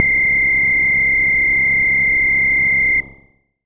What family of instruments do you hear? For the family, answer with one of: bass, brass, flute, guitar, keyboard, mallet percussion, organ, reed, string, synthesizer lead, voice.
bass